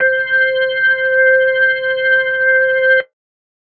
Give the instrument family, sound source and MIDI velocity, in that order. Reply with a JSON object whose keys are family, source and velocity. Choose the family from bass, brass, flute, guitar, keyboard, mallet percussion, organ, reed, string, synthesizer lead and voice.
{"family": "organ", "source": "electronic", "velocity": 50}